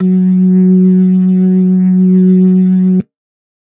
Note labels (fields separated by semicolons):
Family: organ; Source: electronic; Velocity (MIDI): 75; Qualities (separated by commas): dark